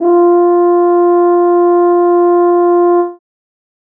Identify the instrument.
acoustic brass instrument